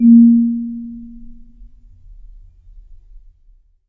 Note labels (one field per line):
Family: mallet percussion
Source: acoustic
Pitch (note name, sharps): A#3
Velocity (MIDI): 25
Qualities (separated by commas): dark, long release, reverb